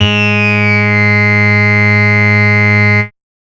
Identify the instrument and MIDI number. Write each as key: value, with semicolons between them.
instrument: synthesizer bass; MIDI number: 44